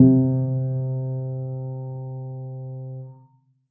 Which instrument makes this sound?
acoustic keyboard